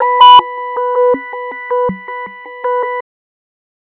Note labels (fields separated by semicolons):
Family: bass; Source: synthesizer; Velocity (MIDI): 25; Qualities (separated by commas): tempo-synced